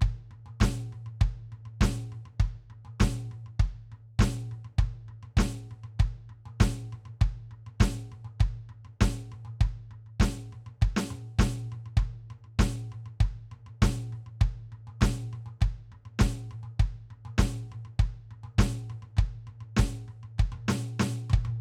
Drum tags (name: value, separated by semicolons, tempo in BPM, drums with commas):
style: rock; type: beat; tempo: 100 BPM; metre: 4/4; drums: snare, mid tom, kick